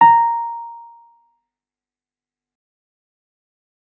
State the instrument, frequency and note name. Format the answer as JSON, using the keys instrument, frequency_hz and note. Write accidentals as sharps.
{"instrument": "electronic keyboard", "frequency_hz": 932.3, "note": "A#5"}